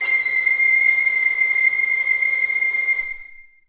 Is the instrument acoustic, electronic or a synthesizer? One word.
acoustic